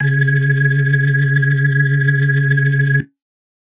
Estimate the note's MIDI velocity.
100